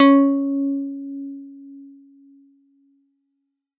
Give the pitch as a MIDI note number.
61